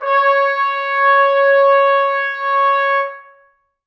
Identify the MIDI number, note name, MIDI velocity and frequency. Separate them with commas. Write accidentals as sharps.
73, C#5, 75, 554.4 Hz